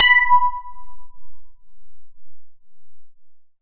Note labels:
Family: synthesizer lead; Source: synthesizer; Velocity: 100; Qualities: long release

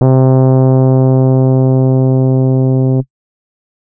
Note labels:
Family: keyboard; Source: electronic; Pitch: C3; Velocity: 100; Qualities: dark

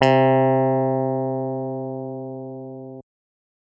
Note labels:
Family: keyboard; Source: electronic; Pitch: C3; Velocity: 100; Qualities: distorted

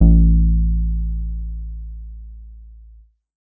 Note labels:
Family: bass; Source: synthesizer; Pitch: A1; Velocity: 75; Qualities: dark

